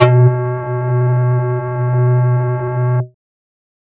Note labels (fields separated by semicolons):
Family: flute; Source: synthesizer; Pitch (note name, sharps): B2; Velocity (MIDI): 127; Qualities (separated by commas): distorted